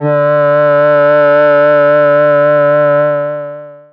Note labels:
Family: voice; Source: synthesizer; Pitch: D3; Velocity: 50; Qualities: distorted, long release

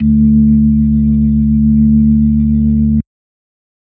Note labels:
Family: organ; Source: electronic; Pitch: D2; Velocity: 100; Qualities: dark

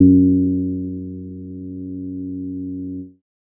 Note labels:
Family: bass; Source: synthesizer; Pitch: F#2; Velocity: 127; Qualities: dark

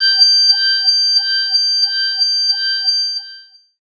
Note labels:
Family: voice; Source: synthesizer; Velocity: 50; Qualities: bright, long release, non-linear envelope, tempo-synced

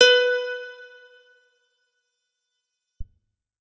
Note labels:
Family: guitar; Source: electronic; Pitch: B4; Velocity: 100; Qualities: bright, reverb

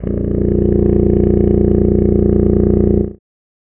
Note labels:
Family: reed; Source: acoustic; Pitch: A#0; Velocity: 50

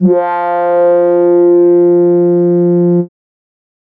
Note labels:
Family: keyboard; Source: synthesizer; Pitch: F3; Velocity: 50

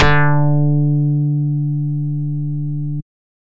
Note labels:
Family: bass; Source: synthesizer; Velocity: 100

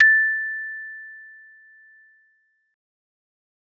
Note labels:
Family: mallet percussion; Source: acoustic; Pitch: A6; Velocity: 50

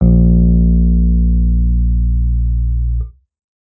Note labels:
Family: keyboard; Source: electronic; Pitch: A#1; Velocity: 75

